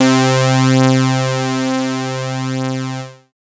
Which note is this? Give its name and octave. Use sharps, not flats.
C3